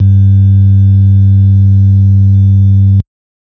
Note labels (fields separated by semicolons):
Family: organ; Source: electronic; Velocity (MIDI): 100